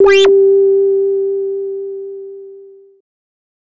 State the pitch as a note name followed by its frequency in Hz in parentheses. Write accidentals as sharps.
G4 (392 Hz)